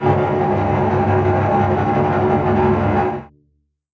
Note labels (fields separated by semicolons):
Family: string; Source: acoustic; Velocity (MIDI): 127; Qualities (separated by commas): bright, non-linear envelope, reverb